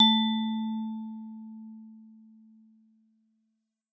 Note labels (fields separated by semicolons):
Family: mallet percussion; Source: acoustic; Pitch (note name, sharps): A3; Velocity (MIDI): 127